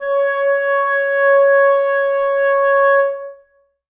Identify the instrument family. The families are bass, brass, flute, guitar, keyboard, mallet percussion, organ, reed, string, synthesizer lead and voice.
reed